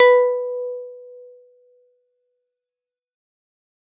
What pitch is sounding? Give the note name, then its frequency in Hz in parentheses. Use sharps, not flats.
B4 (493.9 Hz)